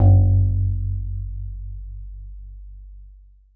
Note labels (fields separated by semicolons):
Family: guitar; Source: synthesizer; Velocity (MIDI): 127; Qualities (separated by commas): dark